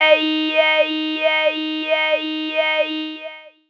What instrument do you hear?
synthesizer voice